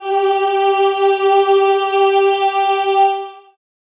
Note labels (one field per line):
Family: voice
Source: acoustic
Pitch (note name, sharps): G4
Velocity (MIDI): 100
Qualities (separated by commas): reverb